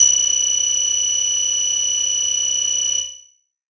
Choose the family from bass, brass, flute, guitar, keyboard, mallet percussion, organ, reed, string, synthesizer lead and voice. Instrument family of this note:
keyboard